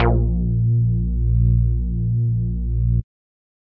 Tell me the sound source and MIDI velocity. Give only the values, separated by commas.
synthesizer, 127